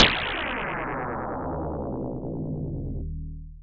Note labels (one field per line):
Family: mallet percussion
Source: electronic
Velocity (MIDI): 127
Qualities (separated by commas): bright, long release